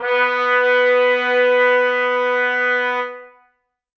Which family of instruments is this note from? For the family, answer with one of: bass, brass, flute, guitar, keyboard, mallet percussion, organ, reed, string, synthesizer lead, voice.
brass